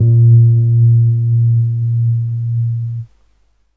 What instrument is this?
electronic keyboard